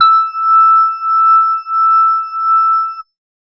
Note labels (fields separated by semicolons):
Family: organ; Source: electronic; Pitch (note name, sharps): E6; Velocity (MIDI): 25; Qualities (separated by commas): distorted